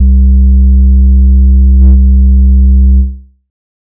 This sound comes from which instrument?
synthesizer bass